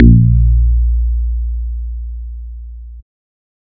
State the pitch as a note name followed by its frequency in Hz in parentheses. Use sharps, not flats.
A#1 (58.27 Hz)